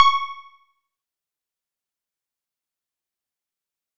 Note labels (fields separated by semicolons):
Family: bass; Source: synthesizer; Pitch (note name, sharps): C#6; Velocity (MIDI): 127; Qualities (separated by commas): fast decay, percussive